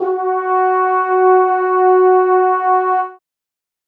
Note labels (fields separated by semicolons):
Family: brass; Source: acoustic; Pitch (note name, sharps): F#4; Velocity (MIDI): 25; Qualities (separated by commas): reverb